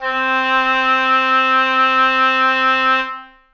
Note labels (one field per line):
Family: reed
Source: acoustic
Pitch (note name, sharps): C4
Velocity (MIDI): 127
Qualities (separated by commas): reverb